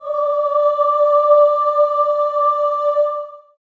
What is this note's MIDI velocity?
25